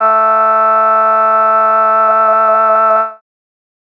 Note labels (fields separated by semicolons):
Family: voice; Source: synthesizer; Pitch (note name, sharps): A3; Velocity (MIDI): 127; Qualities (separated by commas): bright